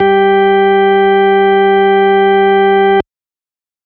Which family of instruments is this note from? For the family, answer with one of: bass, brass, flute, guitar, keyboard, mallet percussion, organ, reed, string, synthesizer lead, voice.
organ